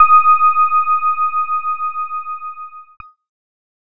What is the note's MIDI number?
87